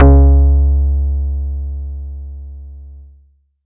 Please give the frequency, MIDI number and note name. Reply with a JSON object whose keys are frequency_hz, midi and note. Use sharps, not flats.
{"frequency_hz": 69.3, "midi": 37, "note": "C#2"}